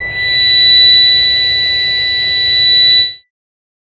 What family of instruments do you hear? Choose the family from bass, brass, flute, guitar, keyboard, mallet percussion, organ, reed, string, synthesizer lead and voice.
bass